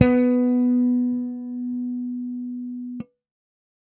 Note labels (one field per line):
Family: bass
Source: electronic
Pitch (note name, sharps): B3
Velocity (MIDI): 100